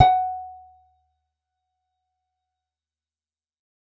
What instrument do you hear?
acoustic guitar